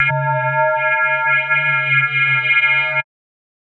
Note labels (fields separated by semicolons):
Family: mallet percussion; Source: electronic; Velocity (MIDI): 100; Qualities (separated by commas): multiphonic, non-linear envelope